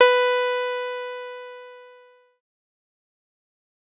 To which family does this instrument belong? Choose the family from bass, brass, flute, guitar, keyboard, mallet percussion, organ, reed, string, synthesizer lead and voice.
bass